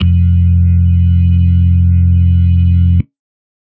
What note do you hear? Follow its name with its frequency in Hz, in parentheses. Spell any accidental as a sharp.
F2 (87.31 Hz)